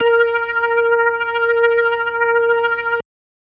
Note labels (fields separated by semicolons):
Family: organ; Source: electronic; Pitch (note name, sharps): A#4; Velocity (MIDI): 50